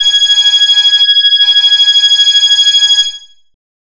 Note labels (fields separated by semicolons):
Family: bass; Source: synthesizer; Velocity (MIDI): 127